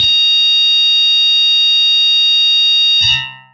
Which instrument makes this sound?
electronic guitar